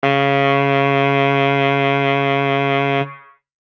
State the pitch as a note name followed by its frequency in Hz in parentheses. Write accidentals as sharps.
C#3 (138.6 Hz)